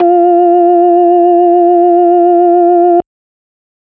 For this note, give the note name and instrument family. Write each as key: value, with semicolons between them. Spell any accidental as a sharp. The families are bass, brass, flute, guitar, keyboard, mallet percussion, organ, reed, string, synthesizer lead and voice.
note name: F4; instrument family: organ